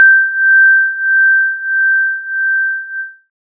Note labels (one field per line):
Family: synthesizer lead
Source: synthesizer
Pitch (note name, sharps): G6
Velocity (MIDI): 127